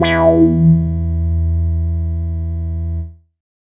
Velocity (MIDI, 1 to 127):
50